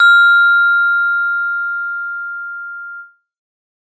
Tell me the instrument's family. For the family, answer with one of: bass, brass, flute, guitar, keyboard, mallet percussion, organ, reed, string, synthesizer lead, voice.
mallet percussion